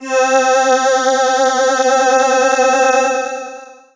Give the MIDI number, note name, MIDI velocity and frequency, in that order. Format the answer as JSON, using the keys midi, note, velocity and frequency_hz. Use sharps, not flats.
{"midi": 60, "note": "C4", "velocity": 100, "frequency_hz": 261.6}